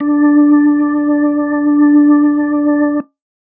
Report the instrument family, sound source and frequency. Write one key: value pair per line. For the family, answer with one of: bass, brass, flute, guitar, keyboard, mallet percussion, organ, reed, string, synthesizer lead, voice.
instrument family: organ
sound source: electronic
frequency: 293.7 Hz